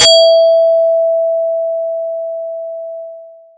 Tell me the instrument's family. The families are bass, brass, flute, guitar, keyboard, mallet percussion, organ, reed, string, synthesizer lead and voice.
mallet percussion